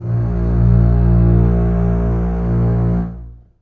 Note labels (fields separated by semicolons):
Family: string; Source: acoustic; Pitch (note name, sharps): A#1; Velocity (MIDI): 75; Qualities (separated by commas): reverb